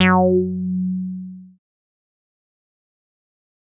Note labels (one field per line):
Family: bass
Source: synthesizer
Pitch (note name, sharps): F#3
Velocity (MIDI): 50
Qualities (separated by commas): distorted, fast decay